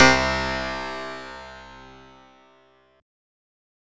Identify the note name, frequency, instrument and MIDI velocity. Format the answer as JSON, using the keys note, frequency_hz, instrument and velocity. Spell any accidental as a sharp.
{"note": "C2", "frequency_hz": 65.41, "instrument": "synthesizer lead", "velocity": 100}